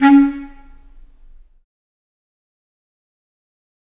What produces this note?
acoustic reed instrument